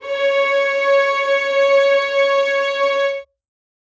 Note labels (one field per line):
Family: string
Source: acoustic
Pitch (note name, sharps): C#5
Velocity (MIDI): 25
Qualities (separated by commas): reverb